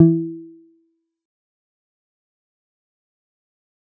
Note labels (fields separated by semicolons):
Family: guitar; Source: synthesizer; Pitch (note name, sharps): E3; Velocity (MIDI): 25; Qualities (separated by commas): dark, fast decay, percussive